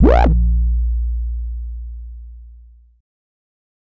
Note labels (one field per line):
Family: bass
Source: synthesizer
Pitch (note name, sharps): A#1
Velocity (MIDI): 75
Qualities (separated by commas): distorted